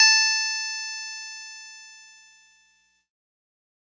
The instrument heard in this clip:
electronic keyboard